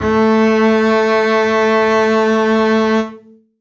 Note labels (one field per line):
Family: string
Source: acoustic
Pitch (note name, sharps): A3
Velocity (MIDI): 100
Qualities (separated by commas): reverb